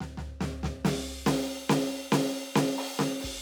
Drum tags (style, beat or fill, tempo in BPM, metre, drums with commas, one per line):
hip-hop
fill
70 BPM
4/4
crash, ride, snare, floor tom, kick